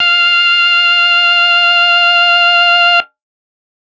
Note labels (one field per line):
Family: organ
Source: electronic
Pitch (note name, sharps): F5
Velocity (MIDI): 50